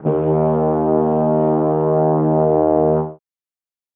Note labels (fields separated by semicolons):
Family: brass; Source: acoustic; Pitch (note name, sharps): D#2; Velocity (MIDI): 50; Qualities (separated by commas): reverb